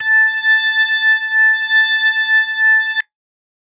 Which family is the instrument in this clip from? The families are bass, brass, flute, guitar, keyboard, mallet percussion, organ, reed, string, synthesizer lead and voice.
organ